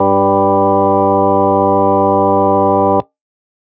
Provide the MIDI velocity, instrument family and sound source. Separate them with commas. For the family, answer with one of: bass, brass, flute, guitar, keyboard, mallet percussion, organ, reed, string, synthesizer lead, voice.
25, organ, electronic